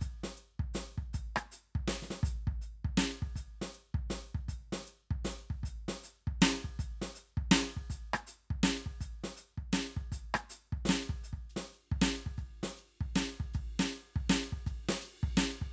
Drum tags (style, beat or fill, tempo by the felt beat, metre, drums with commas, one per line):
rock
beat
53.3 dotted-quarter beats per minute (160 eighth notes per minute)
6/8
ride, ride bell, closed hi-hat, snare, cross-stick, kick